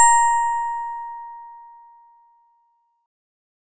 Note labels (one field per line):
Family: organ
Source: electronic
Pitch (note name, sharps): A#5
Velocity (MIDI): 127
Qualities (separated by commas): bright